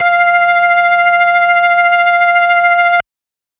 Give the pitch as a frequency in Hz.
698.5 Hz